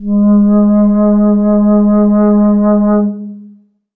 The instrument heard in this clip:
acoustic flute